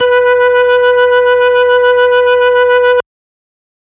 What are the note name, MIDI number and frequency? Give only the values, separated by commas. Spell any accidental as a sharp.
B4, 71, 493.9 Hz